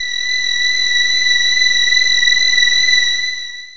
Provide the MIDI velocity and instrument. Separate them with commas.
75, synthesizer voice